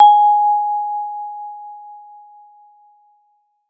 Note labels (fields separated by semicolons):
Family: mallet percussion; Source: acoustic; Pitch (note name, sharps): G#5; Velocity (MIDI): 75